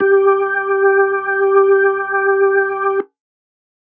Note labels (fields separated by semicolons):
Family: organ; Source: electronic; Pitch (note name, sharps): G4; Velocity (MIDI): 100